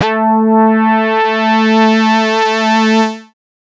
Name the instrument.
synthesizer bass